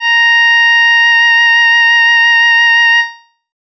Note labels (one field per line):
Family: reed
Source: synthesizer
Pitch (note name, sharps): A#5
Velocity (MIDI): 127